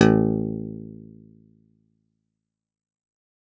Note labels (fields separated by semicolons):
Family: guitar; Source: acoustic; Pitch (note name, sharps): A1; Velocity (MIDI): 100; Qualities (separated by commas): fast decay, reverb